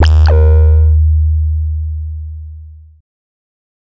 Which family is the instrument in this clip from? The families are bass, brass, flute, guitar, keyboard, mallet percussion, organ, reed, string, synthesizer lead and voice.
bass